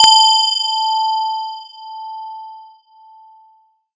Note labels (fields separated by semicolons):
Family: mallet percussion; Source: electronic; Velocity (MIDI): 127; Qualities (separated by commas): multiphonic